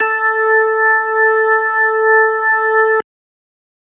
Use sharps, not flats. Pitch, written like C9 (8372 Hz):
A4 (440 Hz)